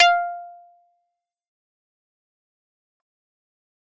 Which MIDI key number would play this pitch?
77